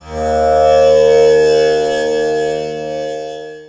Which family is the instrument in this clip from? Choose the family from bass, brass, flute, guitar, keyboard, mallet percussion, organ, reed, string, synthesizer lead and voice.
guitar